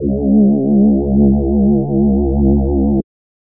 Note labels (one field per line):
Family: voice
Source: synthesizer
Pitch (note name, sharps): C#2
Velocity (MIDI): 75